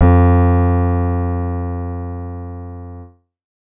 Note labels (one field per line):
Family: keyboard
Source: synthesizer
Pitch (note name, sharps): F2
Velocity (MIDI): 75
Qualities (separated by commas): distorted